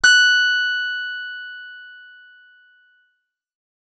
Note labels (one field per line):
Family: guitar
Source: acoustic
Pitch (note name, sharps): F#6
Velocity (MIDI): 75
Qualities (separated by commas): bright, distorted